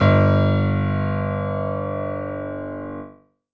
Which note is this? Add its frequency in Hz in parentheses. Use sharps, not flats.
G1 (49 Hz)